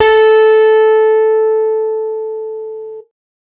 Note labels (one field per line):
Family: guitar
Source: electronic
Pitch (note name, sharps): A4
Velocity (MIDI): 75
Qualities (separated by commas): distorted